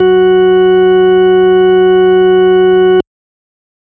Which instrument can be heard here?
electronic organ